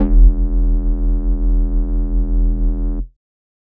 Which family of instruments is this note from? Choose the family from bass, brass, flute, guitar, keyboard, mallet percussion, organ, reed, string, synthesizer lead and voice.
flute